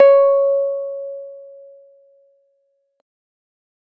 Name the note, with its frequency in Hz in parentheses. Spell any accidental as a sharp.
C#5 (554.4 Hz)